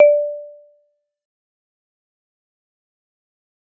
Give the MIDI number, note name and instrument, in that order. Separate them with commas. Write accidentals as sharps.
74, D5, acoustic mallet percussion instrument